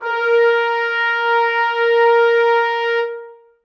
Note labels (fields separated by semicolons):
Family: brass; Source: acoustic; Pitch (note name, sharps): A#4; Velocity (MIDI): 100; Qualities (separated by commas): reverb